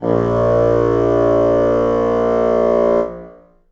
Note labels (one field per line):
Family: reed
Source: acoustic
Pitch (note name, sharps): A#1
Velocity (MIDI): 100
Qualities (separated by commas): reverb